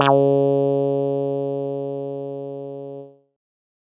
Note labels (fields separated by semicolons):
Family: bass; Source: synthesizer; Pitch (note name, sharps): C#3; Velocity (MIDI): 127; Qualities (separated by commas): distorted